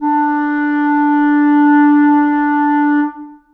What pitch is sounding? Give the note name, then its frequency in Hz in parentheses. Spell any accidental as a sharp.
D4 (293.7 Hz)